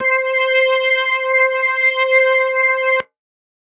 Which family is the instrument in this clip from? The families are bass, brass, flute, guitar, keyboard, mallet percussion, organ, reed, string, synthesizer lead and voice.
organ